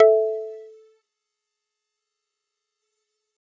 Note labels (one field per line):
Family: mallet percussion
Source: acoustic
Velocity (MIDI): 75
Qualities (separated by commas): multiphonic, percussive